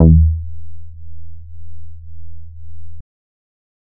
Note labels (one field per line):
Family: bass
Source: synthesizer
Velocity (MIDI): 75